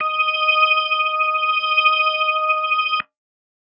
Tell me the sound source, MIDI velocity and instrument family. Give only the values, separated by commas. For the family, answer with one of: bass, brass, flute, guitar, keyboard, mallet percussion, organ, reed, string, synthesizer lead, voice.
electronic, 75, organ